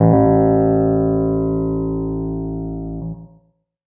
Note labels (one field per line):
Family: keyboard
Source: electronic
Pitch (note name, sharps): A1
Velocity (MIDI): 75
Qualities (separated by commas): distorted, tempo-synced